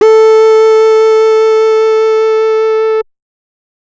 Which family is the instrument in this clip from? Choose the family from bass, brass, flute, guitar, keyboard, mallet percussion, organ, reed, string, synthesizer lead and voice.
bass